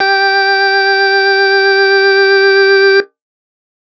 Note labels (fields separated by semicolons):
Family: organ; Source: electronic; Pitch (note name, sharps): G4; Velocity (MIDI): 100